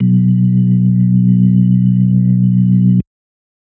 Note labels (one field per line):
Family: organ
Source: electronic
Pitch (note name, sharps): B1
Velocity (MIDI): 75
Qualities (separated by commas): dark